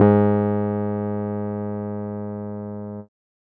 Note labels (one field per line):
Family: keyboard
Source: electronic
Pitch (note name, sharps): G#2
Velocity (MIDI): 25